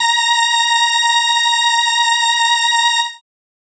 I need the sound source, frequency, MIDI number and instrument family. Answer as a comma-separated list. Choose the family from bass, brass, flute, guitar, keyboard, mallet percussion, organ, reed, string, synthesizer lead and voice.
synthesizer, 932.3 Hz, 82, keyboard